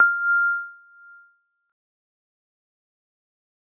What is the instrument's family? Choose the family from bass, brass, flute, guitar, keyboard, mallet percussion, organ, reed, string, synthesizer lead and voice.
mallet percussion